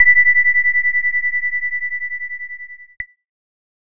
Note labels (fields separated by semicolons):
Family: keyboard; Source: electronic; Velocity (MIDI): 50; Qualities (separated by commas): distorted